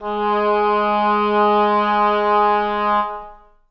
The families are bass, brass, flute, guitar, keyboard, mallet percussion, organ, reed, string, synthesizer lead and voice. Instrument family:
reed